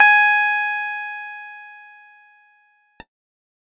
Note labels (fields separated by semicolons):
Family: keyboard; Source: electronic; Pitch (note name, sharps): G#5; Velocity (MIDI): 50; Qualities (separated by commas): bright